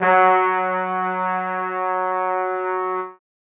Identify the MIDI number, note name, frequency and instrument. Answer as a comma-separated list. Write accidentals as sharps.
54, F#3, 185 Hz, acoustic brass instrument